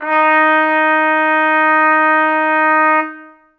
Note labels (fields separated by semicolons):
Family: brass; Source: acoustic; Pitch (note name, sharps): D#4; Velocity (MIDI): 75; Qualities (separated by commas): reverb